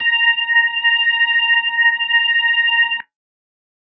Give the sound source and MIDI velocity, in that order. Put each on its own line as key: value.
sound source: electronic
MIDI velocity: 25